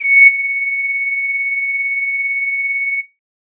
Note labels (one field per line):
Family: flute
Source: synthesizer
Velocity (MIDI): 25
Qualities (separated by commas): distorted